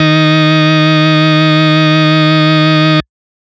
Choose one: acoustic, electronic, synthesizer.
electronic